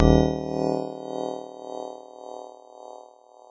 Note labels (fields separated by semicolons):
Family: keyboard; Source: electronic; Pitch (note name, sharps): D#1; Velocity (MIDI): 127